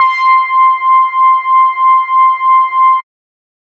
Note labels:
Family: bass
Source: synthesizer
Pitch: C6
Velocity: 100

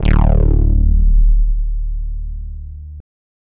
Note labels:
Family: bass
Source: synthesizer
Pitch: D1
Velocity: 100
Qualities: distorted

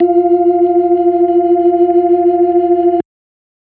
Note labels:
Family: organ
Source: electronic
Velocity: 127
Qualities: dark

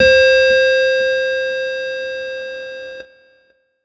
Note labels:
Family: keyboard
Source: electronic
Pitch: C5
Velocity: 50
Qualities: bright, distorted

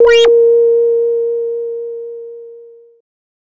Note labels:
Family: bass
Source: synthesizer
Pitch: A#4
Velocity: 100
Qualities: distorted

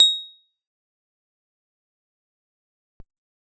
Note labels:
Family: guitar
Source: acoustic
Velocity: 100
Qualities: bright, fast decay, percussive

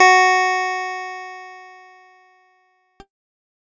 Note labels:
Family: keyboard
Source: electronic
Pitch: F#4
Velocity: 100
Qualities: bright

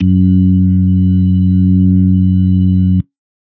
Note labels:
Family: organ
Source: electronic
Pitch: F#2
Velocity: 75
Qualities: dark

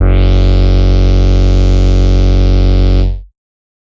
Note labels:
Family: bass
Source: synthesizer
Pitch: F#1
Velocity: 25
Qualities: bright, distorted

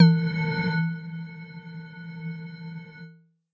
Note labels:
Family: mallet percussion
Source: electronic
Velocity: 127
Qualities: dark, non-linear envelope

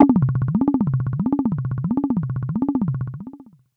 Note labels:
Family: voice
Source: synthesizer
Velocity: 127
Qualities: long release, non-linear envelope, tempo-synced

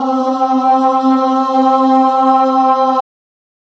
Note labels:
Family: voice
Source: electronic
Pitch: C4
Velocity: 127

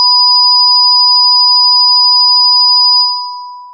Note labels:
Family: synthesizer lead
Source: synthesizer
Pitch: B5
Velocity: 127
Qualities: bright, long release

